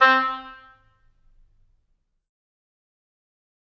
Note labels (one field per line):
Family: reed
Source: acoustic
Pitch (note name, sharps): C4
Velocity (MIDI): 127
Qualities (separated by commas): fast decay, percussive, reverb